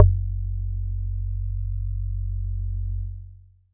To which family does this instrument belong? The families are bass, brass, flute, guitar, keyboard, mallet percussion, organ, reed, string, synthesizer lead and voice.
mallet percussion